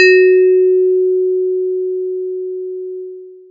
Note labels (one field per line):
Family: mallet percussion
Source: electronic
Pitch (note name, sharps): F#4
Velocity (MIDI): 50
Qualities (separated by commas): long release, multiphonic